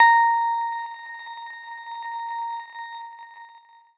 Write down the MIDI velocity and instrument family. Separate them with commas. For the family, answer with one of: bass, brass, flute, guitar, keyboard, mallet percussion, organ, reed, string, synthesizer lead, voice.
127, guitar